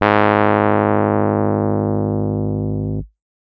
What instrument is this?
electronic keyboard